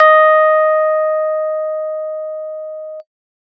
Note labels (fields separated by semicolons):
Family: keyboard; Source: electronic; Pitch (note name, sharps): D#5; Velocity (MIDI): 100